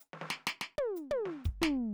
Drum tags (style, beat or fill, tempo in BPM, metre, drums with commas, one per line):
Afro-Cuban bembé
fill
122 BPM
4/4
hi-hat pedal, snare, high tom, floor tom, kick